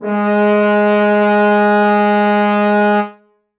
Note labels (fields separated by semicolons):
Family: brass; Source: acoustic; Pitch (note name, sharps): G#3; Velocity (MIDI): 127; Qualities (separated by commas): reverb